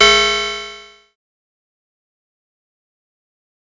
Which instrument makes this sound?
synthesizer bass